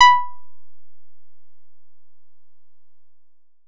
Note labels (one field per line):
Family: guitar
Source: synthesizer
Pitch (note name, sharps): B5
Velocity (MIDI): 25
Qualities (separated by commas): long release